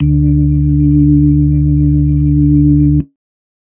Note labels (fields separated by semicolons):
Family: organ; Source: electronic; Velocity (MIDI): 100